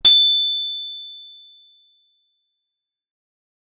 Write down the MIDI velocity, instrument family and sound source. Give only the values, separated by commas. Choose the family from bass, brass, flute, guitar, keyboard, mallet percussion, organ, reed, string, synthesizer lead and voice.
127, guitar, acoustic